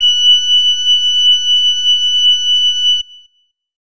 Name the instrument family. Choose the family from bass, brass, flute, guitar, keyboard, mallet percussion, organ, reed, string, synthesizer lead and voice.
flute